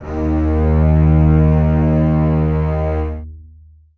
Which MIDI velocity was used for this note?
100